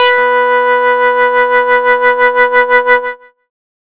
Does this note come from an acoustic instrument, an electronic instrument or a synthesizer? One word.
synthesizer